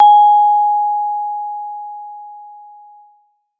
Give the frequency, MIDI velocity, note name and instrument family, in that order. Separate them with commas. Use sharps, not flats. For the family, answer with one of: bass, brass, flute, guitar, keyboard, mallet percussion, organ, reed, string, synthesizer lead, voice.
830.6 Hz, 100, G#5, mallet percussion